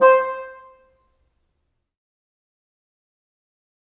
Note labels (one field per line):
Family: reed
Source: acoustic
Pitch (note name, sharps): C5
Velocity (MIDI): 75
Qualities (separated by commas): fast decay, percussive, reverb